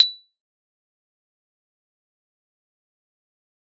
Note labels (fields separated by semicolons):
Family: mallet percussion; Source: acoustic; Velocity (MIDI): 75; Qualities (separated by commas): bright, fast decay, percussive